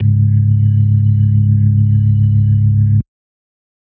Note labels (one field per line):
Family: organ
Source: electronic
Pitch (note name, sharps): C#1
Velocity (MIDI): 75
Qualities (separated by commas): dark